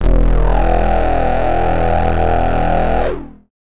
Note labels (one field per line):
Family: bass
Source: synthesizer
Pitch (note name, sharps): E1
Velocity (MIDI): 25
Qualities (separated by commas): distorted